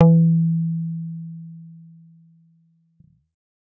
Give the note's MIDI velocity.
100